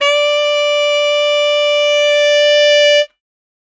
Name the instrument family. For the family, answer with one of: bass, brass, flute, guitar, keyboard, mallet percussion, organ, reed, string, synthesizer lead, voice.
reed